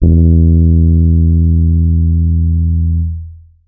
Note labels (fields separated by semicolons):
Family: keyboard; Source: electronic; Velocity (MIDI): 127; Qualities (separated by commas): dark, long release